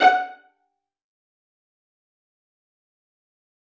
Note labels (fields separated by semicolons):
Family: string; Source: acoustic; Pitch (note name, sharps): F#5; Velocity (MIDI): 127; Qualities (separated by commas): fast decay, percussive, reverb